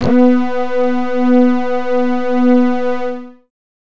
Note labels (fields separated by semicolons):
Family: bass; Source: synthesizer; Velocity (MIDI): 25; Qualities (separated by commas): distorted